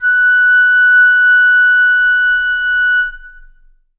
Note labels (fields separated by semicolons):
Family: flute; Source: acoustic; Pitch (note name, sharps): F#6; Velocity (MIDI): 100; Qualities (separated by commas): long release, reverb